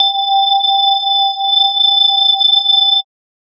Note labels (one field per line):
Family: mallet percussion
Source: electronic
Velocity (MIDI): 50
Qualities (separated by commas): multiphonic, non-linear envelope